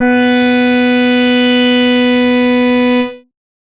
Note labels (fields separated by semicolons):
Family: bass; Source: synthesizer; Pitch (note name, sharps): B3; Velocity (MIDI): 25; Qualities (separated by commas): bright, distorted